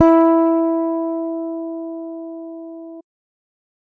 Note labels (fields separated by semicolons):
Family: bass; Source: electronic; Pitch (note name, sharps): E4; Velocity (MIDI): 127